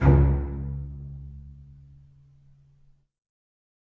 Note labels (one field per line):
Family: string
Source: acoustic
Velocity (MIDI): 100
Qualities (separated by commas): reverb